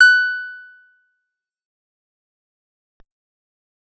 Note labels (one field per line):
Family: guitar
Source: acoustic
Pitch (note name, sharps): F#6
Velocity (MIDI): 25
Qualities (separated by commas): fast decay, percussive